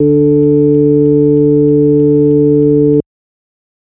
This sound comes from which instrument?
electronic organ